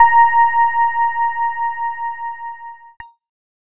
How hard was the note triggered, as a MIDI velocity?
50